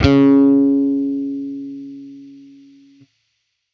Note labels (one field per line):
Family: bass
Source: electronic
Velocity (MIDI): 50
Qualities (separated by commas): distorted